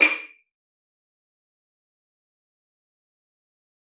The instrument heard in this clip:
acoustic string instrument